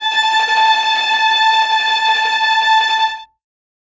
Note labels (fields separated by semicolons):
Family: string; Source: acoustic; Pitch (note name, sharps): A5; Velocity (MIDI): 127; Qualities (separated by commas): bright, non-linear envelope, reverb